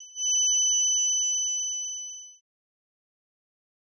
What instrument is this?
synthesizer bass